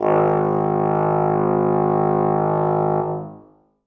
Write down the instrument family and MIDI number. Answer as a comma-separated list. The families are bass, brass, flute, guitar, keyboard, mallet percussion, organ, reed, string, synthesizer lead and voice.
brass, 32